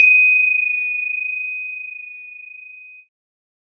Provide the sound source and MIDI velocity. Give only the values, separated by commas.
electronic, 100